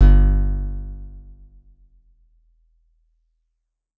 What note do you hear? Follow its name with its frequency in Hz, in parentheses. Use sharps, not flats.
G1 (49 Hz)